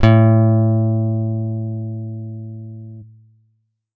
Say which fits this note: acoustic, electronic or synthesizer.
electronic